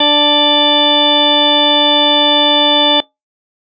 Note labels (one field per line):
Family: organ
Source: electronic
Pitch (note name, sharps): D4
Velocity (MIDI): 50